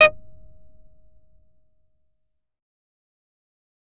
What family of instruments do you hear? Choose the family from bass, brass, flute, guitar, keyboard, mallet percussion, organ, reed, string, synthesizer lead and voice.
bass